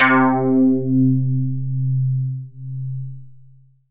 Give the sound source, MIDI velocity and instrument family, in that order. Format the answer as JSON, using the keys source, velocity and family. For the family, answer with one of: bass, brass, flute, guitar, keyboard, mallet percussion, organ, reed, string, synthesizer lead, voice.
{"source": "synthesizer", "velocity": 75, "family": "synthesizer lead"}